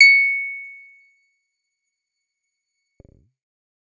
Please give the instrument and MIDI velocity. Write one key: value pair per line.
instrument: synthesizer bass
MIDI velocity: 100